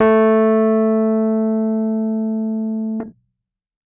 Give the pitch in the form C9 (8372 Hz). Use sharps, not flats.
A3 (220 Hz)